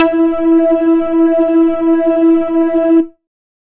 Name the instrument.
synthesizer bass